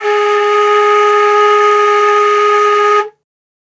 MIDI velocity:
25